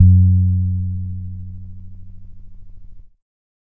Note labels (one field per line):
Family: keyboard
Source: electronic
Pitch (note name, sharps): F#2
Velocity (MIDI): 100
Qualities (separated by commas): dark